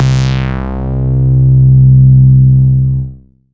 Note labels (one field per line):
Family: bass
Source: synthesizer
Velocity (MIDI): 75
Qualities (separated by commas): bright, distorted